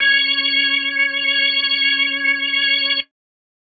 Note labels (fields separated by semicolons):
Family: organ; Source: electronic; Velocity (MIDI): 25; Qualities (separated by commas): bright